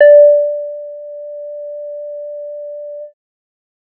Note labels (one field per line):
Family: bass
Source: synthesizer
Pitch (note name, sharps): D5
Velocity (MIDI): 100